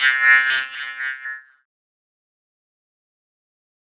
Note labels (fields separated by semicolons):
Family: keyboard; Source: electronic; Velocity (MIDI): 127; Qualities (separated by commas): distorted, fast decay, non-linear envelope